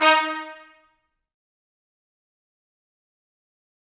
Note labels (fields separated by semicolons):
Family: brass; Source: acoustic; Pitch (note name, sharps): D#4; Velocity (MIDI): 127; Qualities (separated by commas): bright, fast decay, percussive, reverb